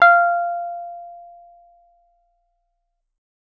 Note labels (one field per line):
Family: guitar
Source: acoustic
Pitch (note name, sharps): F5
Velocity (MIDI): 75